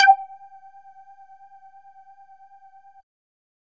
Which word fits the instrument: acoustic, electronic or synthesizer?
synthesizer